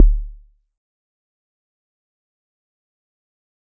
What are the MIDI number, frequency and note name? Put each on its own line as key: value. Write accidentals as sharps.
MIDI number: 26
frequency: 36.71 Hz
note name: D1